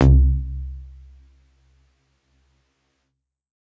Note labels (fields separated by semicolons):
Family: keyboard; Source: electronic; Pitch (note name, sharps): C2; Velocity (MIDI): 127; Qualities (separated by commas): dark